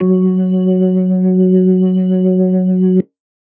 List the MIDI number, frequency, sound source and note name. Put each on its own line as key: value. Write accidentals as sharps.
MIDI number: 54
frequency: 185 Hz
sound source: electronic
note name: F#3